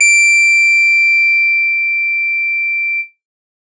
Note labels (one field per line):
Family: guitar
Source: electronic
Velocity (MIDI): 127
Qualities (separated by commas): bright